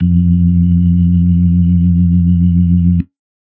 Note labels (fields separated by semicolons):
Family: organ; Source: electronic; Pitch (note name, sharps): F2; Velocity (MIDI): 127; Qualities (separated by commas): dark, reverb